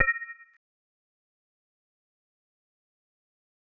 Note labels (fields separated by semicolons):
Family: mallet percussion; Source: synthesizer; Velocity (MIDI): 50; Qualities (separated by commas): fast decay, multiphonic, percussive